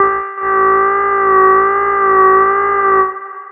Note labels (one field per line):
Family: bass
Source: synthesizer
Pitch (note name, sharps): G4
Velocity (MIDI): 50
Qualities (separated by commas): long release, reverb